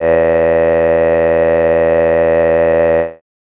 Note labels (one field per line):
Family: voice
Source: synthesizer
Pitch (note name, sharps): E2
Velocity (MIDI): 75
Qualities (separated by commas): bright